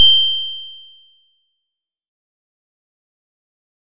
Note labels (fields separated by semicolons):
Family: guitar; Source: synthesizer; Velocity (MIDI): 100; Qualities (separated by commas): bright, fast decay